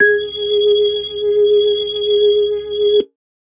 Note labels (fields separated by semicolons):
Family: organ; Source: electronic; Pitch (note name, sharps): G#4; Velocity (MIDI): 50